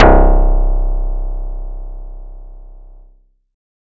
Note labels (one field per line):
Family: guitar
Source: acoustic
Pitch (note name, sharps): C1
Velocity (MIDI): 75